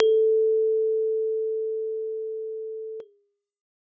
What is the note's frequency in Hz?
440 Hz